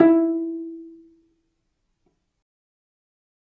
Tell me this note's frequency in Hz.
329.6 Hz